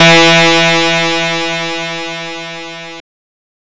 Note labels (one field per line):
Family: guitar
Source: synthesizer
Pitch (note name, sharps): E3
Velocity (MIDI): 100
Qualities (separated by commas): bright, distorted